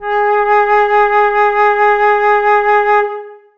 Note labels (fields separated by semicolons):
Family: flute; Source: acoustic; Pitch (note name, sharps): G#4; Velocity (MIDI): 100; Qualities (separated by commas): reverb